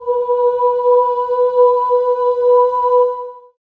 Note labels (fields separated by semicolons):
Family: voice; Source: acoustic; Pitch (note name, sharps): B4; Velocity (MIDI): 75; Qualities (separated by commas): long release, reverb